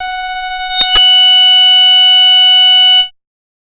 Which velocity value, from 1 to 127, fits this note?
127